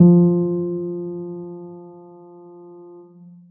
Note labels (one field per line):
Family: keyboard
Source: acoustic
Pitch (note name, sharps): F3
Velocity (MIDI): 50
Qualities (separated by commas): dark, reverb